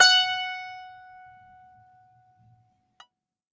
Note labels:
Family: guitar; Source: acoustic; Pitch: F#5; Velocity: 50; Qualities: bright, multiphonic, reverb

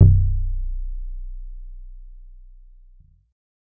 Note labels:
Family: bass; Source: synthesizer; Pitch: B0; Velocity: 50; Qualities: dark

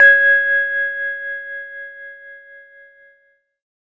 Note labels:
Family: keyboard; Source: electronic; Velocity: 127; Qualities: reverb

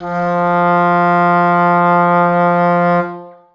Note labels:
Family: reed; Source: acoustic; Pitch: F3; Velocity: 25; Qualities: reverb

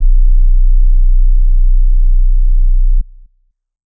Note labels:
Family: flute; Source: acoustic; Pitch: B0; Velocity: 127; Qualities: dark

